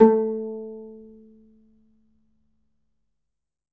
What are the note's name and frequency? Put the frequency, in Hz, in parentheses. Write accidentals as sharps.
A3 (220 Hz)